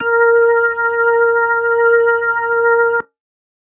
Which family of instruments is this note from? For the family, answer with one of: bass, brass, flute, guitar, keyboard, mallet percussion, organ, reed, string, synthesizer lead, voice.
organ